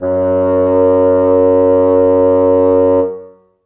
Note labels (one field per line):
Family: reed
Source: acoustic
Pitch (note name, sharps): F#2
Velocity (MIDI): 100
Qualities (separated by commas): reverb